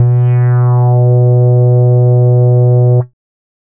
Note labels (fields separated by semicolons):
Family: bass; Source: synthesizer; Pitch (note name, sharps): B2; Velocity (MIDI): 100; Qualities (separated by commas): dark, distorted